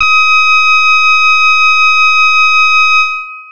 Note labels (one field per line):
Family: keyboard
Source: electronic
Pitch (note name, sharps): D#6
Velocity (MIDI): 100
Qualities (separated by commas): bright, distorted, long release